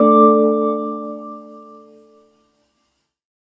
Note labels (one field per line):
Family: keyboard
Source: synthesizer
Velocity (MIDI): 75